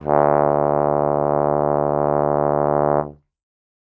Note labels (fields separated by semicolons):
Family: brass; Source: acoustic; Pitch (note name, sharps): D2; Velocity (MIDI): 25